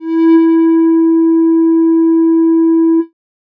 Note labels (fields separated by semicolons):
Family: bass; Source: synthesizer; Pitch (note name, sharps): E4; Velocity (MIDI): 127; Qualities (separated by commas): dark